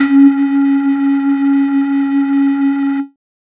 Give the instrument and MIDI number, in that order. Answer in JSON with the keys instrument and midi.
{"instrument": "synthesizer flute", "midi": 61}